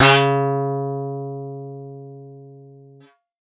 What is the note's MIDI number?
49